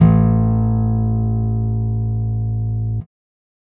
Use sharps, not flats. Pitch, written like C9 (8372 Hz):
A1 (55 Hz)